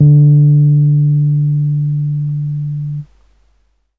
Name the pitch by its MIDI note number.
50